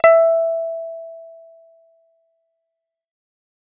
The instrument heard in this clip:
synthesizer bass